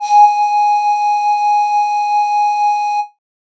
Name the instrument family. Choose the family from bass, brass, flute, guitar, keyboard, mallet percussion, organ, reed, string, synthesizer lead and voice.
flute